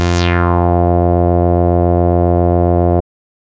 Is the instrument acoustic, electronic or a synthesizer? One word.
synthesizer